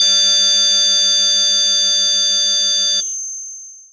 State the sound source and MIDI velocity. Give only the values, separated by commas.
electronic, 100